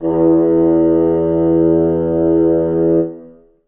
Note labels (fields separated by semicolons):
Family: reed; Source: acoustic; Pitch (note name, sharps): E2; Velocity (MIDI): 50; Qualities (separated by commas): reverb